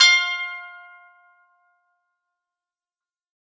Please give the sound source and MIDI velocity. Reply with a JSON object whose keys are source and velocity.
{"source": "acoustic", "velocity": 100}